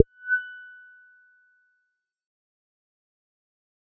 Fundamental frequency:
1480 Hz